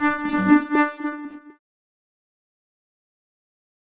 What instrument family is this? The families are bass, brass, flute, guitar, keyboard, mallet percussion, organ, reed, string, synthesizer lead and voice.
keyboard